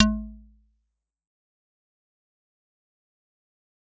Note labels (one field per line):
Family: mallet percussion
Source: acoustic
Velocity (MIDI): 100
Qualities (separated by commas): fast decay, percussive